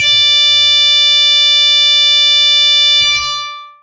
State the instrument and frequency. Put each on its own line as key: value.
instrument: electronic guitar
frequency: 587.3 Hz